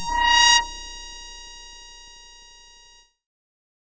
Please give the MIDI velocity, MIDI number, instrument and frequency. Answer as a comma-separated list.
50, 82, synthesizer keyboard, 932.3 Hz